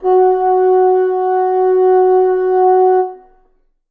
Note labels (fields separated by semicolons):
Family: reed; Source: acoustic; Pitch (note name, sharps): F#4; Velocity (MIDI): 50; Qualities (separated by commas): reverb